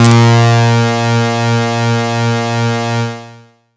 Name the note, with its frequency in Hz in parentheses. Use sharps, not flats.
A#2 (116.5 Hz)